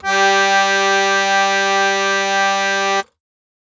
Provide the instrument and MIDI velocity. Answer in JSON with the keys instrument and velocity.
{"instrument": "acoustic keyboard", "velocity": 75}